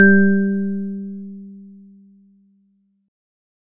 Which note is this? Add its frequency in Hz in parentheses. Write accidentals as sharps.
G3 (196 Hz)